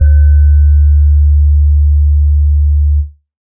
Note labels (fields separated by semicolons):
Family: keyboard; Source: electronic; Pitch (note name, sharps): D2; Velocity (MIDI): 25; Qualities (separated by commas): dark